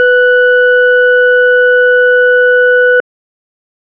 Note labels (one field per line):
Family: organ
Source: electronic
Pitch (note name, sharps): B4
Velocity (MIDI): 75